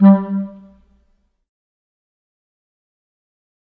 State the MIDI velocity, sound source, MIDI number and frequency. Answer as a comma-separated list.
50, acoustic, 55, 196 Hz